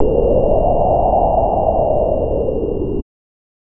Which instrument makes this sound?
synthesizer bass